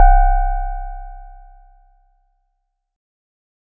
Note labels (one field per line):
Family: mallet percussion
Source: acoustic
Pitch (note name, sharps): C1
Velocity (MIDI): 50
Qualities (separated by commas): bright